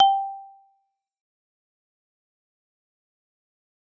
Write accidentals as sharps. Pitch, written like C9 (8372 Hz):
G5 (784 Hz)